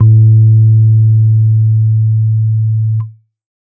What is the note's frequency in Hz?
110 Hz